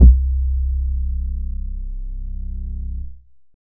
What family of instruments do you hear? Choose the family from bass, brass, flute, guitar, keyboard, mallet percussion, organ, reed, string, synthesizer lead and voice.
bass